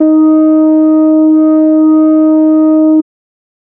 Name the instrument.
electronic organ